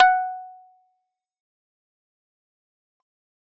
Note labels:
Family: keyboard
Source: electronic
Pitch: F#5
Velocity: 75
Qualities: fast decay, percussive

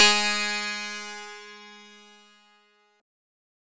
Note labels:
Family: synthesizer lead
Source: synthesizer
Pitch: G#3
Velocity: 75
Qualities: bright, distorted

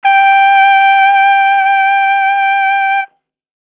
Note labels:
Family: brass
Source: acoustic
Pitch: G5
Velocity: 50

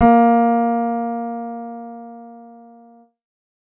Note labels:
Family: keyboard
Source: synthesizer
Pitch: A#3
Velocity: 75

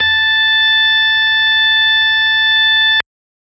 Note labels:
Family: organ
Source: electronic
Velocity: 75

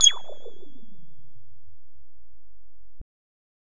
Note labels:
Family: bass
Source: synthesizer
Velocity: 75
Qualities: bright, distorted

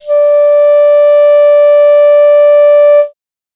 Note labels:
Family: reed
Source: acoustic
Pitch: D5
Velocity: 25

